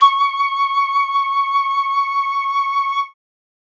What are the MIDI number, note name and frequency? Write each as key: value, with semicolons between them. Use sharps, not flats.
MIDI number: 85; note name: C#6; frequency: 1109 Hz